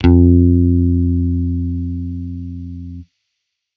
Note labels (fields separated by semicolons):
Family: bass; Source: electronic; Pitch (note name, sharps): F2; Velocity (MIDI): 25